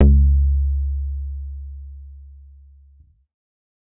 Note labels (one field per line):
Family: bass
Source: synthesizer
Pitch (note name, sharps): C#2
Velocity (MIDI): 100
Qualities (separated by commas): dark